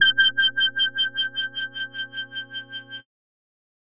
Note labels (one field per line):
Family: bass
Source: synthesizer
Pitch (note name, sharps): G6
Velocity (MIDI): 100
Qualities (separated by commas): distorted